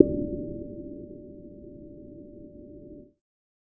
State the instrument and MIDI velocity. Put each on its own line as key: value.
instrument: synthesizer bass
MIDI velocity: 25